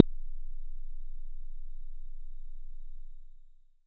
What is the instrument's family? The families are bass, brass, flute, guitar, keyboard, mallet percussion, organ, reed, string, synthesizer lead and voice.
bass